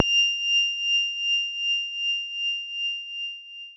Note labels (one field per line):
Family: guitar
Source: electronic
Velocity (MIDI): 127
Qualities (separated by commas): bright, long release, reverb